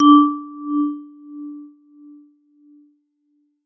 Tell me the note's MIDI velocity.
100